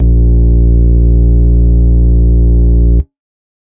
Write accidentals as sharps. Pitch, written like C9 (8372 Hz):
A#1 (58.27 Hz)